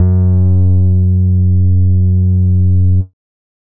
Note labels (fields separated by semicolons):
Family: bass; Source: synthesizer; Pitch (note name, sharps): F#2; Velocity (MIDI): 100; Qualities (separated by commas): distorted